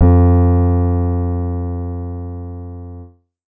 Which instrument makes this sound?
synthesizer keyboard